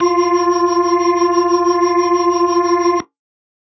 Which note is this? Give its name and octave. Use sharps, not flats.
F4